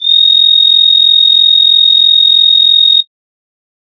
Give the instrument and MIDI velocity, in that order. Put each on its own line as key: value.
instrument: synthesizer flute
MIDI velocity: 100